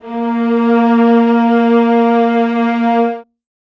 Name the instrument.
acoustic string instrument